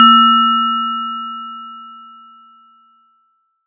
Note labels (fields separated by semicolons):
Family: mallet percussion; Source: acoustic; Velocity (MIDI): 100